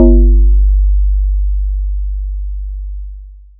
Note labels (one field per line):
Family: mallet percussion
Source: electronic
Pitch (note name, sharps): G1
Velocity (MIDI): 75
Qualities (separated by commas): long release, multiphonic